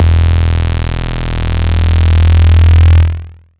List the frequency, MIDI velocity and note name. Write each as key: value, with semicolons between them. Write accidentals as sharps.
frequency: 41.2 Hz; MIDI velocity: 127; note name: E1